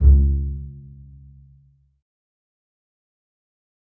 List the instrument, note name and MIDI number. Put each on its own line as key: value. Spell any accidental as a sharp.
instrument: acoustic string instrument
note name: C#2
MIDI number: 37